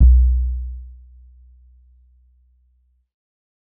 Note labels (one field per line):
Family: keyboard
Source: electronic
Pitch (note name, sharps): B1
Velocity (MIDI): 127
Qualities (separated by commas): dark